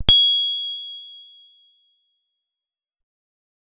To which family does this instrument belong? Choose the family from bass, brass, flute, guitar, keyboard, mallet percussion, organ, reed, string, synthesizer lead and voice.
guitar